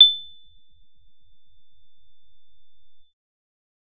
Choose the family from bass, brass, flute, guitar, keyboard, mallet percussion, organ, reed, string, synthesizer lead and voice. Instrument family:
bass